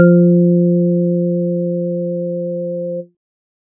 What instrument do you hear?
electronic organ